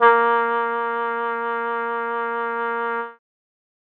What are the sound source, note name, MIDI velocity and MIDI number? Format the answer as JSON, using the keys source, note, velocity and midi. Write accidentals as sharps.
{"source": "acoustic", "note": "A#3", "velocity": 50, "midi": 58}